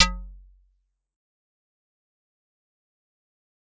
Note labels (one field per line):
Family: mallet percussion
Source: acoustic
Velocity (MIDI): 25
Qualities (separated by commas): fast decay, percussive